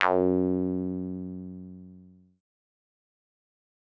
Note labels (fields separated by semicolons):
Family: synthesizer lead; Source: synthesizer; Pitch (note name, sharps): F#2; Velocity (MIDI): 127; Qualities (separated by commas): distorted, fast decay